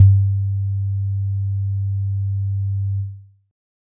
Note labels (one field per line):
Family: keyboard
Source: electronic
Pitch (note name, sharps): G2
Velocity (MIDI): 25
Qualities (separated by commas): dark